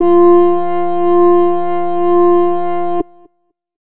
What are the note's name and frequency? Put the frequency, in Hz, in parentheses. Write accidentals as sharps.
F4 (349.2 Hz)